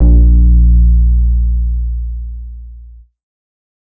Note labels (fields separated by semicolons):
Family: bass; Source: synthesizer; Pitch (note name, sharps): A#1; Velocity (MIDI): 50; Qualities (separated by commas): distorted